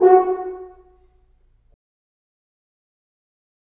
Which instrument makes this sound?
acoustic brass instrument